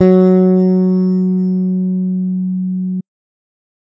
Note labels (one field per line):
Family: bass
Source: electronic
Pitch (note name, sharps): F#3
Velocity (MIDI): 127